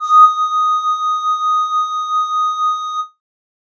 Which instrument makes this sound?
synthesizer flute